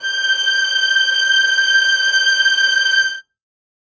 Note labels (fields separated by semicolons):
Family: string; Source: acoustic; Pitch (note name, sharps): G6; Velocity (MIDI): 100; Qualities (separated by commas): reverb